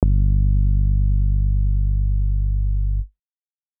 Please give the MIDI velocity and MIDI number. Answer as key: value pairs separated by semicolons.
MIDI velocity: 50; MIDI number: 31